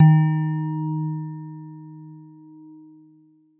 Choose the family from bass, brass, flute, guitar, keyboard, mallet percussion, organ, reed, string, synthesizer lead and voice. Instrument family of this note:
mallet percussion